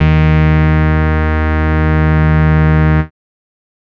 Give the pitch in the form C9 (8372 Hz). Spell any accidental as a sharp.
D#2 (77.78 Hz)